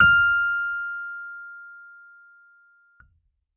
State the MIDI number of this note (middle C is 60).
89